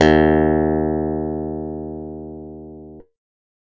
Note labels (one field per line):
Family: keyboard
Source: electronic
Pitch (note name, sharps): D#2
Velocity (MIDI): 100